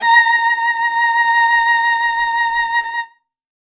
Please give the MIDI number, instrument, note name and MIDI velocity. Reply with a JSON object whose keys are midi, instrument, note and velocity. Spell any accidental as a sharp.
{"midi": 82, "instrument": "acoustic string instrument", "note": "A#5", "velocity": 127}